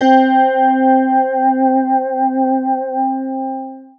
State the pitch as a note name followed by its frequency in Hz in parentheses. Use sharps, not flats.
C4 (261.6 Hz)